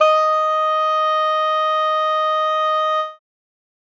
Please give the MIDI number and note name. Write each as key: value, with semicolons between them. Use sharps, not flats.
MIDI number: 75; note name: D#5